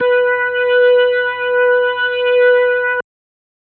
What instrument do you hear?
electronic organ